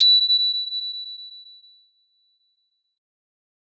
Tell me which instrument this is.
acoustic mallet percussion instrument